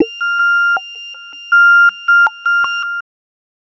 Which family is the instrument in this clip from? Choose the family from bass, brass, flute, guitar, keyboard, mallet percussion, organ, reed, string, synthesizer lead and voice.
bass